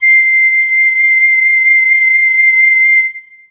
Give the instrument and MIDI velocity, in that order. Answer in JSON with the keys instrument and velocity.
{"instrument": "acoustic flute", "velocity": 50}